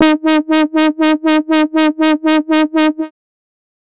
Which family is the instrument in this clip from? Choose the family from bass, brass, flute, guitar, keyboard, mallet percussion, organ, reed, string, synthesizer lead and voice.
bass